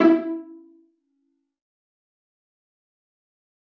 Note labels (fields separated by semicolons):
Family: string; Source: acoustic; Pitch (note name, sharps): E4; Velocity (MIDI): 127; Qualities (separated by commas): fast decay, percussive, reverb